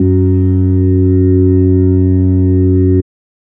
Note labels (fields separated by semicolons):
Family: organ; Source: electronic; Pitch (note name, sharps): F#2; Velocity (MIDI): 100; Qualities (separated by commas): dark